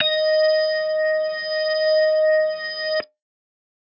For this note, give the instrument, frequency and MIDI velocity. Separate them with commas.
electronic organ, 622.3 Hz, 100